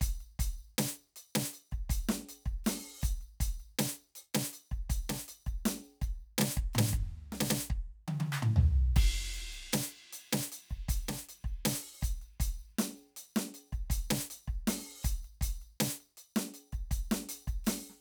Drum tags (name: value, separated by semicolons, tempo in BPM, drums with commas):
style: funk; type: beat; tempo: 80 BPM; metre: 4/4; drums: ride, closed hi-hat, hi-hat pedal, percussion, snare, high tom, mid tom, floor tom, kick